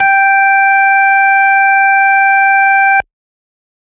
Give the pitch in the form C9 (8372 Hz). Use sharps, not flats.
G5 (784 Hz)